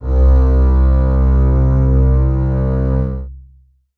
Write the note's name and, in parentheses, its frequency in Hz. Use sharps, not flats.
C2 (65.41 Hz)